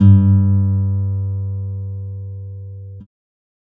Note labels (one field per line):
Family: guitar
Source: electronic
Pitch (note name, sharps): G2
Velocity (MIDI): 50